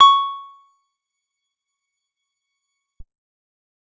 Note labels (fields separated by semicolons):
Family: guitar; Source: acoustic; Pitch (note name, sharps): C#6; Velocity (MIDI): 100; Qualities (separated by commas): percussive